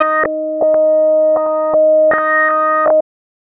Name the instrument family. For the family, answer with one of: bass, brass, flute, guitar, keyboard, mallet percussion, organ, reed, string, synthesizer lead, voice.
bass